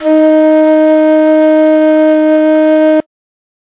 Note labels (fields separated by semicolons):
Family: flute; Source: acoustic; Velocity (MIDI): 127